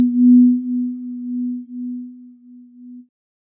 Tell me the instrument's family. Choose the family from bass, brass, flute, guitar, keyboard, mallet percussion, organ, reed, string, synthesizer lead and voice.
keyboard